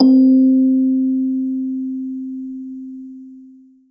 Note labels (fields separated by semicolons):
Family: mallet percussion; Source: acoustic; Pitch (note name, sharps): C4; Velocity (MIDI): 100; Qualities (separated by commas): dark, long release, reverb